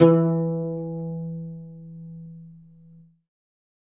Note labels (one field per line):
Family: guitar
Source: acoustic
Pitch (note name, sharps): E3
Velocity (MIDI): 127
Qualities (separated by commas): reverb